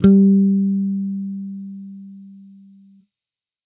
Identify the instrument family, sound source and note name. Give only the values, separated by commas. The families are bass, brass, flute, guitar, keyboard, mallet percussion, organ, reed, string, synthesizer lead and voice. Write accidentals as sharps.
bass, electronic, G3